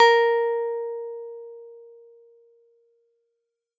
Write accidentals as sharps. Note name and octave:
A#4